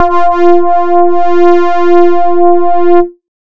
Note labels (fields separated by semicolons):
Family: bass; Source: synthesizer; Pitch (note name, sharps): F4; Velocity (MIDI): 50; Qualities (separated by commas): distorted